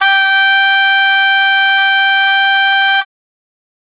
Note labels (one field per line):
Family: reed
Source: acoustic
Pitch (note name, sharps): G5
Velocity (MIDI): 100